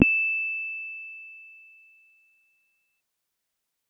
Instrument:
electronic keyboard